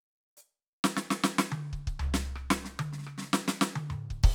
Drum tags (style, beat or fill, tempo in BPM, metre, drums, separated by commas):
hip-hop, fill, 140 BPM, 4/4, crash, hi-hat pedal, snare, cross-stick, high tom, mid tom, floor tom, kick